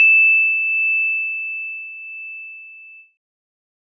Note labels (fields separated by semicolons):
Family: keyboard; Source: electronic; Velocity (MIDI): 100; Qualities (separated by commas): bright, multiphonic